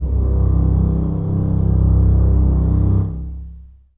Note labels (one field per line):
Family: string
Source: acoustic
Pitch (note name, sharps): C1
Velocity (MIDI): 25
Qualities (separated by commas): long release, reverb